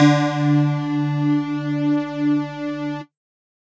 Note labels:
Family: mallet percussion; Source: electronic; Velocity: 50

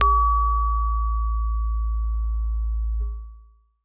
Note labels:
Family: keyboard; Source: acoustic; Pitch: A1; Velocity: 25

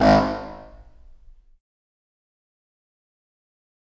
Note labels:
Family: reed; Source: acoustic; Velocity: 127; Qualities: distorted, fast decay, percussive, reverb

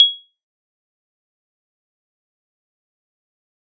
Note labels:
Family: keyboard; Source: electronic; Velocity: 75; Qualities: bright, fast decay, percussive

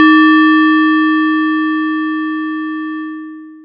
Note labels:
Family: mallet percussion; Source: acoustic; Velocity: 25; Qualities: distorted, long release

